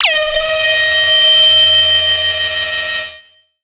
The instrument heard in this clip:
synthesizer lead